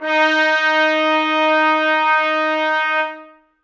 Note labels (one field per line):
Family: brass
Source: acoustic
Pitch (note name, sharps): D#4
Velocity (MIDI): 127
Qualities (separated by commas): bright, reverb